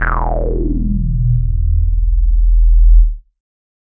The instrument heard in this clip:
synthesizer bass